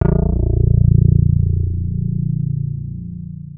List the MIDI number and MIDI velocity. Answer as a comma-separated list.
22, 25